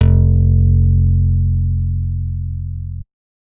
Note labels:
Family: guitar; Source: acoustic; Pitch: F1; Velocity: 100

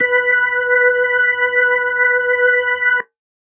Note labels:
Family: organ; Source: electronic; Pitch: B4; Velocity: 127

